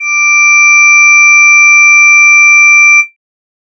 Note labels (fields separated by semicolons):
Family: voice; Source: synthesizer; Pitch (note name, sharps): D6; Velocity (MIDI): 75; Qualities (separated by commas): bright